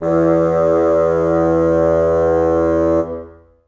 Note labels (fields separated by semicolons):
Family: reed; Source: acoustic; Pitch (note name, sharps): E2; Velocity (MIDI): 127; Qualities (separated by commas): reverb